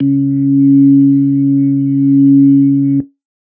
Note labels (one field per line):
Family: organ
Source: electronic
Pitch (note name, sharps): C#3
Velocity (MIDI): 50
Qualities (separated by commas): dark